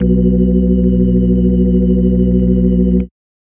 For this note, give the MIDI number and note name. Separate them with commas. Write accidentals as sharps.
35, B1